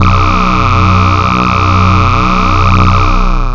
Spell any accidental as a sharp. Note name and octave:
B0